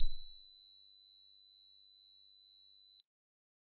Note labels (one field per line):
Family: bass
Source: synthesizer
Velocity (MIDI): 50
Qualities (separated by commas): bright, distorted